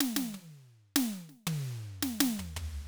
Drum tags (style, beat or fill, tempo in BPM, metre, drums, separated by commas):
soft pop, fill, 83 BPM, 4/4, snare, high tom, mid tom, floor tom